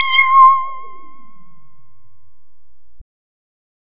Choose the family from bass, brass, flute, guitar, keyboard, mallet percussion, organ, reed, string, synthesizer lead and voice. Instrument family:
bass